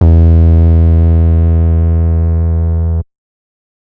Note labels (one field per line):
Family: bass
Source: synthesizer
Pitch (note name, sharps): E2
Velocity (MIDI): 127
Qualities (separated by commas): distorted